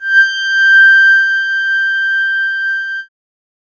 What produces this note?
synthesizer keyboard